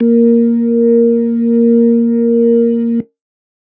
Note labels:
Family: organ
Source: electronic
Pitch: A#3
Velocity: 100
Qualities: dark

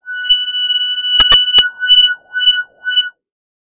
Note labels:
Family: bass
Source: synthesizer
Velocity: 50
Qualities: distorted, non-linear envelope

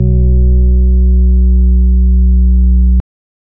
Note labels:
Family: organ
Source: electronic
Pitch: B1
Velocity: 50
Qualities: dark

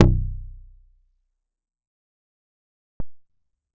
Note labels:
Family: bass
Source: synthesizer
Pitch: B0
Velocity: 127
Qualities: fast decay, percussive

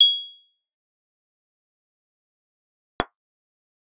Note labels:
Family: guitar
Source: electronic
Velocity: 127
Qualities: bright, fast decay, percussive

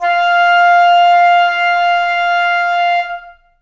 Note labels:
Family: flute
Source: acoustic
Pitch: F5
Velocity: 127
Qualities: reverb

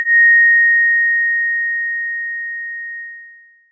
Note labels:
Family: mallet percussion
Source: electronic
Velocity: 100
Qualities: bright, long release, multiphonic

